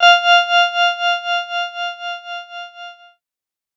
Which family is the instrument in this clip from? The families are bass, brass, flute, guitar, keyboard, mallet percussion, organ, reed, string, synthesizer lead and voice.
keyboard